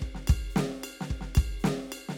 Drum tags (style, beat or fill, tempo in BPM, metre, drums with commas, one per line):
swing
beat
110 BPM
4/4
ride bell, hi-hat pedal, snare, kick